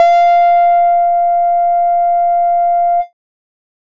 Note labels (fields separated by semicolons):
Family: bass; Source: synthesizer; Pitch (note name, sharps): F5; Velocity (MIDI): 127; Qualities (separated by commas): distorted